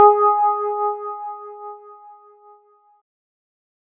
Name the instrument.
electronic keyboard